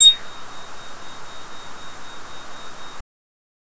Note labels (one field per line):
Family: bass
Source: synthesizer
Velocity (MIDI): 75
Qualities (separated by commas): bright, distorted